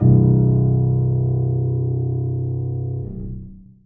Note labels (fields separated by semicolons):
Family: keyboard; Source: acoustic; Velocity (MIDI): 50; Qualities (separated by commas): dark, reverb